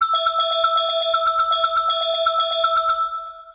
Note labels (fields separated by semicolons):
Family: mallet percussion; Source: synthesizer; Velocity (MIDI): 127; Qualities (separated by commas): long release, multiphonic, tempo-synced